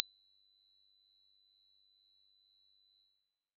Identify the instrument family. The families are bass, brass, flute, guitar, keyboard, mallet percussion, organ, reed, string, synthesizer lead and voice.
mallet percussion